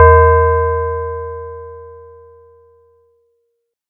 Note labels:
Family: mallet percussion; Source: acoustic; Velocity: 127

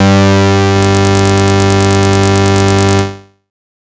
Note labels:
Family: bass; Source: synthesizer; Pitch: G2; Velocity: 100; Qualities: bright, distorted

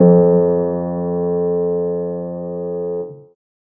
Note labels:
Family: keyboard; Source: acoustic; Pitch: F2; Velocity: 50; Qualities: reverb

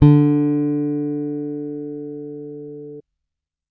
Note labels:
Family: bass; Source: electronic; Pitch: D3; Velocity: 50

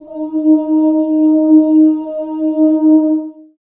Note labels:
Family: voice; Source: acoustic; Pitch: D#4; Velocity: 50; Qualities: long release, reverb

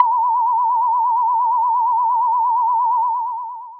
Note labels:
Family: bass; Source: synthesizer; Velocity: 127; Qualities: long release

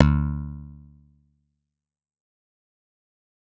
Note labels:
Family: bass; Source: synthesizer; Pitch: D2; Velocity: 100; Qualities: fast decay

